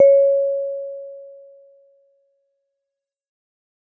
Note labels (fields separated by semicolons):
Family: mallet percussion; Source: acoustic; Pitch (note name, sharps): C#5; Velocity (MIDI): 100